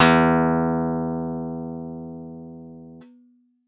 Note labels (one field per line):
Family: guitar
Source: synthesizer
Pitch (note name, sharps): E2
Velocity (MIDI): 25